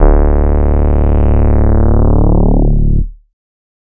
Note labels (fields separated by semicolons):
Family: bass; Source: synthesizer; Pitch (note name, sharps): D1; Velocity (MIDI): 75; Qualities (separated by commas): distorted